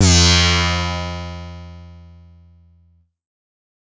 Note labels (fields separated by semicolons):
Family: bass; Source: synthesizer; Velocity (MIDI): 75; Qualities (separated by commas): bright, distorted